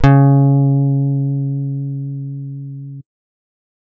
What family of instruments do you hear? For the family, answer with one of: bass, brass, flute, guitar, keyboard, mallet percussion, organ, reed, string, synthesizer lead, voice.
guitar